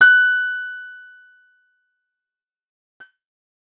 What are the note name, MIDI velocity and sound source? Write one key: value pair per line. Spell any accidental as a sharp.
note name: F#6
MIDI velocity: 50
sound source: acoustic